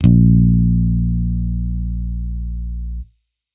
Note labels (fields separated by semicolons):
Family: bass; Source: electronic; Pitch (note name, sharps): A#1; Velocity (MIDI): 25; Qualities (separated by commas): distorted